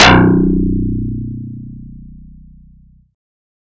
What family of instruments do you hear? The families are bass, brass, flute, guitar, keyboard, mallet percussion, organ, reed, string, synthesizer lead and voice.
bass